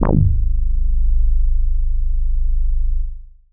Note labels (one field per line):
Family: bass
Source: synthesizer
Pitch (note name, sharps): G#0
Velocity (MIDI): 50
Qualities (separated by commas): distorted, tempo-synced